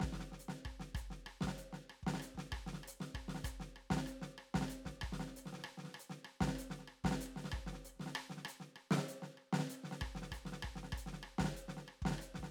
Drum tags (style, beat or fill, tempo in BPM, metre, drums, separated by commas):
maracatu, beat, 96 BPM, 4/4, hi-hat pedal, snare, cross-stick, kick